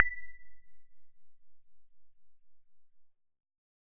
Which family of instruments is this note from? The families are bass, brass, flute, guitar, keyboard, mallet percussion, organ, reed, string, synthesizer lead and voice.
synthesizer lead